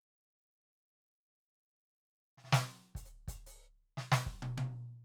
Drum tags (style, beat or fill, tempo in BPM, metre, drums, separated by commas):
funk, fill, 95 BPM, 4/4, closed hi-hat, hi-hat pedal, snare, high tom, kick